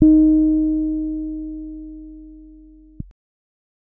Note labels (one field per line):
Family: keyboard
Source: electronic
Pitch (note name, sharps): D#4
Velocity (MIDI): 25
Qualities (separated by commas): dark